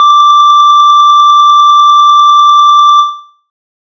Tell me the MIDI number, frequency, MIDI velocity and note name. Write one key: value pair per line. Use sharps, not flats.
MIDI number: 86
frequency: 1175 Hz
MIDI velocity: 127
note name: D6